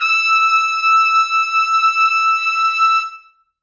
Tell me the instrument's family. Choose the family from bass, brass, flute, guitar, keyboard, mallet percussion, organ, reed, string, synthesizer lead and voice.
brass